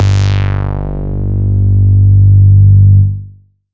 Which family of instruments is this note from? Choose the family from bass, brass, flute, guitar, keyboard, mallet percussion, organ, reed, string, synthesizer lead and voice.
bass